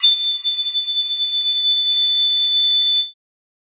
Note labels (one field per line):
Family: flute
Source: acoustic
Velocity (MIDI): 100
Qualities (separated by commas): bright